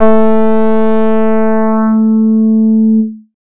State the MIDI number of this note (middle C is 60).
57